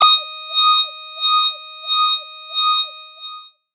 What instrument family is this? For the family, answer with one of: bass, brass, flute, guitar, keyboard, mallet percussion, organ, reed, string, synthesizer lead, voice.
voice